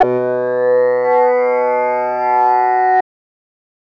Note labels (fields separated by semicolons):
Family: voice; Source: synthesizer; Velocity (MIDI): 50; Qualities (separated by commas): distorted